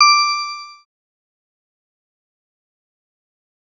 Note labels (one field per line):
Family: synthesizer lead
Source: synthesizer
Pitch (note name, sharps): D6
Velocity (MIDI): 100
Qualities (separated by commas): bright, distorted, fast decay